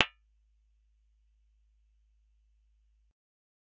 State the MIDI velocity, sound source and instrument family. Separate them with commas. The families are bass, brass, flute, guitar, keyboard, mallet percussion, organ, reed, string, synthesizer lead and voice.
25, synthesizer, bass